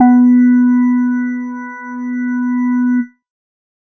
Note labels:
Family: organ; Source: electronic; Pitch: B3; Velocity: 25; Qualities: dark

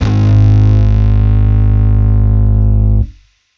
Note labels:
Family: bass; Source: electronic; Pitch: G#1; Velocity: 75; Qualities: bright, distorted

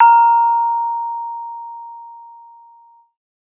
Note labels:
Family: mallet percussion; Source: acoustic; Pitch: A#5; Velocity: 75

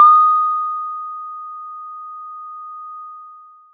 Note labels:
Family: mallet percussion; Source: acoustic; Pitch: D#6; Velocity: 25; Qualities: long release

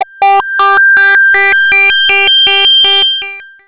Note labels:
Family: bass; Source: synthesizer; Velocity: 25; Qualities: bright, distorted, long release, multiphonic, tempo-synced

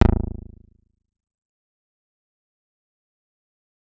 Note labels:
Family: bass; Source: synthesizer; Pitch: A0; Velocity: 100; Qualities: fast decay, percussive

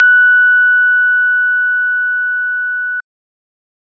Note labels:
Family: organ; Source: electronic; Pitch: F#6; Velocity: 25

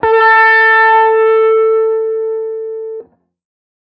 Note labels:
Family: guitar; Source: electronic; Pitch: A4; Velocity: 127; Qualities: distorted, non-linear envelope

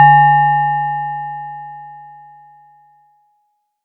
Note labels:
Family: mallet percussion; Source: acoustic; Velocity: 50

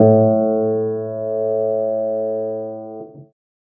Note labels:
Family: keyboard; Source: acoustic; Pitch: A2; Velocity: 50; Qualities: reverb

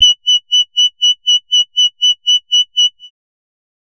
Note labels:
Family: bass; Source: synthesizer; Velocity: 100; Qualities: bright, distorted, tempo-synced

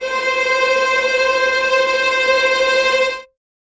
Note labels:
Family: string; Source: acoustic; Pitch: C5; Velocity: 50; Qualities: bright, non-linear envelope, reverb

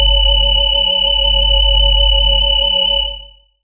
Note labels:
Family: mallet percussion; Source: electronic; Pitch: F#1; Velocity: 127; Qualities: bright, distorted, multiphonic

